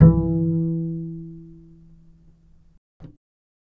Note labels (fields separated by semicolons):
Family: bass; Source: electronic; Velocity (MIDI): 25; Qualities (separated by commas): reverb